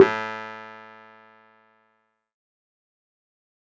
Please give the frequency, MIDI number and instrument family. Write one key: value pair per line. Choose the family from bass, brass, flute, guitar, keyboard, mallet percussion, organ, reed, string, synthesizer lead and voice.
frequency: 110 Hz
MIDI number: 45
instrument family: keyboard